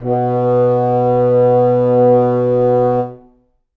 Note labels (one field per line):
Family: reed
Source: acoustic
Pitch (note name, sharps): B2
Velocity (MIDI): 50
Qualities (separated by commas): reverb